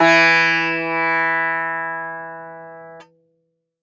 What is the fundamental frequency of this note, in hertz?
164.8 Hz